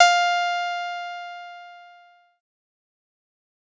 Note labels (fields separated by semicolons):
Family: bass; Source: synthesizer; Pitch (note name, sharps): F5; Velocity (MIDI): 50; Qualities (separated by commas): distorted, fast decay